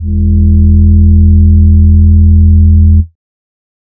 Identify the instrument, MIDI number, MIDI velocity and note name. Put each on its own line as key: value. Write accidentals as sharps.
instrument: synthesizer voice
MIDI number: 28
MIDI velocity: 100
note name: E1